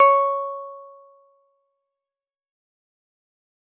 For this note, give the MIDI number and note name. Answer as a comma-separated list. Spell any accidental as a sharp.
73, C#5